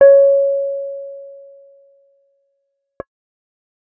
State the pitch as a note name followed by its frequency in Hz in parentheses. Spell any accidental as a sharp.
C#5 (554.4 Hz)